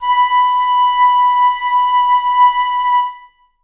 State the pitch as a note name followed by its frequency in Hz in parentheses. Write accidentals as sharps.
B5 (987.8 Hz)